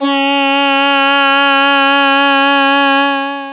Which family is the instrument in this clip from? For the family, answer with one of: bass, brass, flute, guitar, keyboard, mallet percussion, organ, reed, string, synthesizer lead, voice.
voice